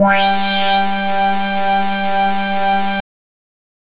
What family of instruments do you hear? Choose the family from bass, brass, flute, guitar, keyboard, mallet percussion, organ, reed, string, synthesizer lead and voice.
bass